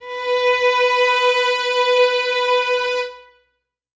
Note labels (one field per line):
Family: string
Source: acoustic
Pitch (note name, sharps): B4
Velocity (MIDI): 50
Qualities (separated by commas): reverb